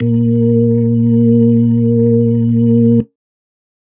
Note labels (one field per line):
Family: organ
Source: electronic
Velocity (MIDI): 75